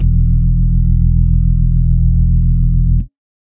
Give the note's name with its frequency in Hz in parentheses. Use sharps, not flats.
E1 (41.2 Hz)